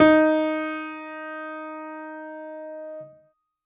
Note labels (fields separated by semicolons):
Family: keyboard; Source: acoustic; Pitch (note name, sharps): D#4; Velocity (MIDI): 75